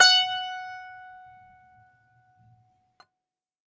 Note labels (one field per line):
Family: guitar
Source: acoustic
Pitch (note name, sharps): F#5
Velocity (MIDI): 75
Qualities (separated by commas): bright, multiphonic, reverb